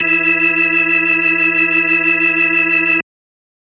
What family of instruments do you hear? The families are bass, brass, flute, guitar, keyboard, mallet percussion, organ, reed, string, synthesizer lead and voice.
organ